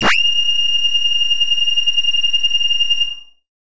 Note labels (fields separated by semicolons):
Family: bass; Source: synthesizer; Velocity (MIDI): 100; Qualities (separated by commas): bright, distorted